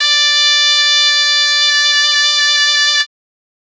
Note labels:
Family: reed; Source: acoustic; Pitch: D5; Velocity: 75; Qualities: reverb

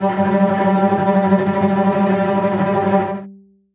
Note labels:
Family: string; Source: acoustic; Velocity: 100; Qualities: non-linear envelope, reverb

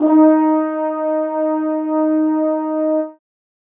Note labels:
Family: brass; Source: acoustic; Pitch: D#4; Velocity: 50; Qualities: reverb

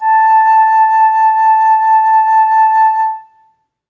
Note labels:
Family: flute; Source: acoustic; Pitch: A5; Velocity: 25; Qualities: reverb

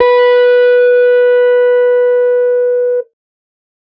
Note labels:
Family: guitar; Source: electronic; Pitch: B4; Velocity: 50; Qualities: distorted

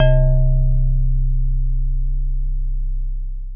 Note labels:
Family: mallet percussion; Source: acoustic; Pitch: C1; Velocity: 127; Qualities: dark, long release, reverb

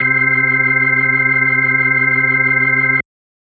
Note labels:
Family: organ; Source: electronic; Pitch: C3; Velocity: 75

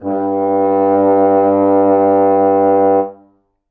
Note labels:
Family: brass; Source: acoustic; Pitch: G2; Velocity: 75; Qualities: dark, reverb

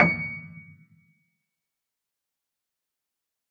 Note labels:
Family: keyboard; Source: acoustic; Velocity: 75; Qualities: fast decay, percussive, reverb

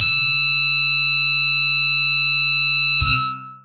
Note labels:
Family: guitar; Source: electronic; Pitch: E6; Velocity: 127; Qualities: bright, distorted, long release

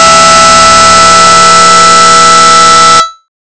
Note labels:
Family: bass; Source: synthesizer; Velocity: 25; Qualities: bright, distorted

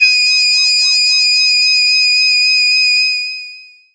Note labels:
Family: voice; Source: synthesizer; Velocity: 50; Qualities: bright, distorted, long release

